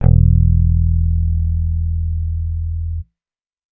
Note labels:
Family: bass; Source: electronic; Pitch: E1; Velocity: 25

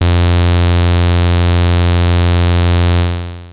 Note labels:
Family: bass; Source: synthesizer; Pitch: F2; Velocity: 100; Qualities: bright, distorted, long release

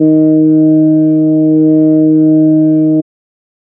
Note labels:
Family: organ; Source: electronic; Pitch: D#3; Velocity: 25; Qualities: dark

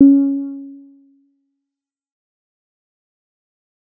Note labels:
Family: bass; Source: synthesizer; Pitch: C#4; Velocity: 50; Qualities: dark, fast decay

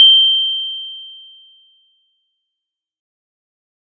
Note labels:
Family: keyboard; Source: electronic; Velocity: 100; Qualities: bright, distorted, fast decay

